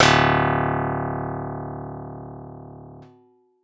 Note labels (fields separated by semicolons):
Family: guitar; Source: synthesizer; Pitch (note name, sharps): D1; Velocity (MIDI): 25